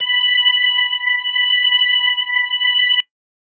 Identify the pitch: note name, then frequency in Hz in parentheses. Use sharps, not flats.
B5 (987.8 Hz)